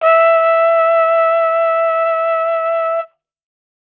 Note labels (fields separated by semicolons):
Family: brass; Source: acoustic; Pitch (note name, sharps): E5; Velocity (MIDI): 25